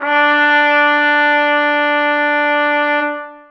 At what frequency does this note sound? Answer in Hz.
293.7 Hz